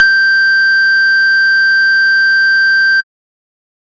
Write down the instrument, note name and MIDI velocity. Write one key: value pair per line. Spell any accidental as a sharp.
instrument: synthesizer bass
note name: G6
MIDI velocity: 50